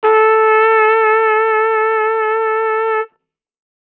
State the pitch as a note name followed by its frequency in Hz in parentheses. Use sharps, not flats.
A4 (440 Hz)